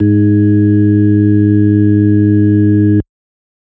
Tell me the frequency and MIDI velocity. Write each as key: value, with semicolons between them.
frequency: 103.8 Hz; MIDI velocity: 75